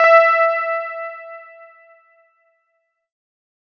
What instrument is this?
electronic guitar